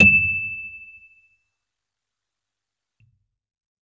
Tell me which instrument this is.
electronic keyboard